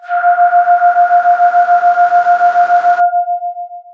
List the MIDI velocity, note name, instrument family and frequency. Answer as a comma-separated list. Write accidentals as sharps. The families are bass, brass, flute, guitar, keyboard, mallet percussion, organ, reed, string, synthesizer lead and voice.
127, F5, voice, 698.5 Hz